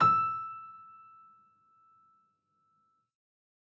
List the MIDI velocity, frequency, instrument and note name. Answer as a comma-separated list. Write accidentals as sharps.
100, 1319 Hz, acoustic keyboard, E6